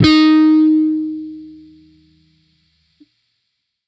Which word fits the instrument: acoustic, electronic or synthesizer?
electronic